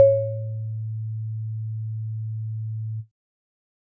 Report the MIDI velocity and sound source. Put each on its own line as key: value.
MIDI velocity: 100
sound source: electronic